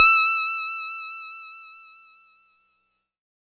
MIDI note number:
88